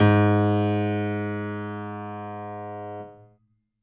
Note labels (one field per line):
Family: keyboard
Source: acoustic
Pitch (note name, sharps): G#2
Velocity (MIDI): 75